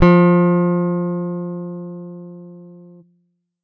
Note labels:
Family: guitar; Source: electronic; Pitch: F3; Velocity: 50

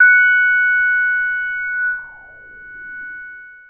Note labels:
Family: synthesizer lead; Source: synthesizer; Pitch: F#6; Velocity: 50; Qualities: long release

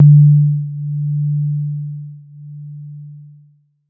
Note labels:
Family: keyboard; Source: electronic; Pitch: D3; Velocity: 100; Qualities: dark

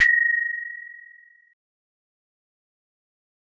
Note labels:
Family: mallet percussion; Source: acoustic; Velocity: 25; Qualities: fast decay

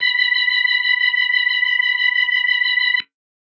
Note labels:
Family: organ; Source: electronic; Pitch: B5; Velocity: 100; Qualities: reverb

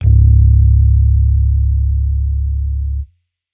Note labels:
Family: bass; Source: electronic; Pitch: C#1; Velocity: 25; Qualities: distorted

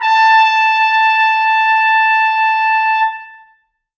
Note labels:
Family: brass; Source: acoustic; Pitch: A5; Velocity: 100; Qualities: bright, long release, reverb

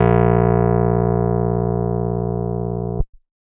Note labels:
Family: keyboard; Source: electronic; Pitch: A#1; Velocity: 127; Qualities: distorted

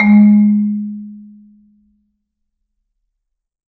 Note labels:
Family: mallet percussion; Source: acoustic; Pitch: G#3; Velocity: 100; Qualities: reverb

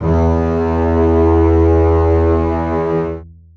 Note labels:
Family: string; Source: acoustic; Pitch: E2; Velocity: 127; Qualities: long release, reverb

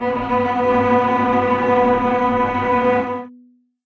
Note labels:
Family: string; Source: acoustic; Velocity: 75; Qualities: bright, non-linear envelope, reverb

